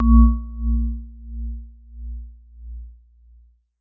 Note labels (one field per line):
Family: mallet percussion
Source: acoustic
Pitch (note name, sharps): A#1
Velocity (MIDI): 75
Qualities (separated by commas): dark, non-linear envelope